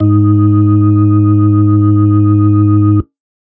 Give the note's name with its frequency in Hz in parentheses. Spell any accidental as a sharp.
G#2 (103.8 Hz)